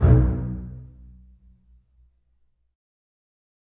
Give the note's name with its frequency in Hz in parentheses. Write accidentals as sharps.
B1 (61.74 Hz)